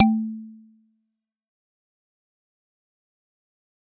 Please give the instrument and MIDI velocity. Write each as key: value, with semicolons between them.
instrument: acoustic mallet percussion instrument; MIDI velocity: 127